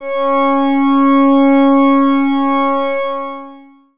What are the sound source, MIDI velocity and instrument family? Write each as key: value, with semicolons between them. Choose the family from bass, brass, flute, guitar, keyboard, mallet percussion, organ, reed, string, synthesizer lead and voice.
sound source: electronic; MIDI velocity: 25; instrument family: organ